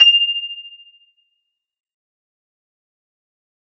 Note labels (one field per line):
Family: guitar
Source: electronic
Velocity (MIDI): 127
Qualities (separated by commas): bright, fast decay, multiphonic, non-linear envelope, percussive